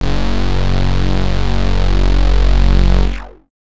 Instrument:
synthesizer bass